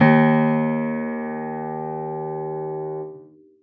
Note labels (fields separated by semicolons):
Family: keyboard; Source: acoustic; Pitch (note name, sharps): D#2; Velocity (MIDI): 127; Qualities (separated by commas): reverb